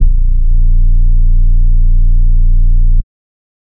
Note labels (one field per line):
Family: bass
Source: synthesizer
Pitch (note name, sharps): A#0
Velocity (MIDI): 50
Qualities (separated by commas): dark, distorted, tempo-synced